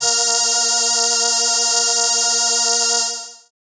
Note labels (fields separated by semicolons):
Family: keyboard; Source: synthesizer; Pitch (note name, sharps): A#3; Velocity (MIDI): 75; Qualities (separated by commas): bright